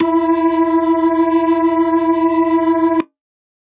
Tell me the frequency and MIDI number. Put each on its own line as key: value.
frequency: 329.6 Hz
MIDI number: 64